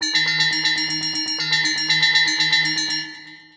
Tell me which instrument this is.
synthesizer mallet percussion instrument